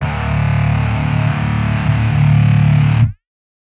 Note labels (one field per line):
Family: guitar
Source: synthesizer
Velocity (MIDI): 25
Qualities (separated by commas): bright, distorted